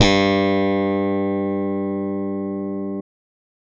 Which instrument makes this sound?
electronic bass